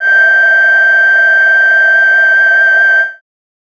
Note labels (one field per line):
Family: voice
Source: synthesizer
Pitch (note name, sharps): G6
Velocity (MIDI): 50